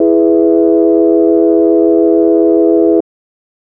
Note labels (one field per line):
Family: organ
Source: electronic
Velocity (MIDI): 75